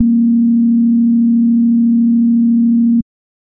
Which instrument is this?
synthesizer bass